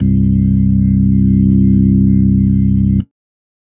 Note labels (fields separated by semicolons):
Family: organ; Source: electronic; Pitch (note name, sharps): C1; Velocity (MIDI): 50; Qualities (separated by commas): dark